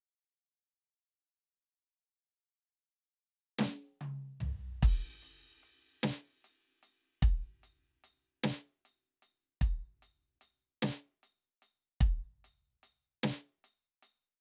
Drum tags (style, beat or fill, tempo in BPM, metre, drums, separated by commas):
rock, beat, 50 BPM, 4/4, crash, ride, closed hi-hat, snare, high tom, floor tom, kick